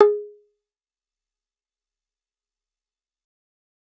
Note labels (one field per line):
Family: bass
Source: synthesizer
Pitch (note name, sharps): G#4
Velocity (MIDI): 100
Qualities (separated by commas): fast decay, percussive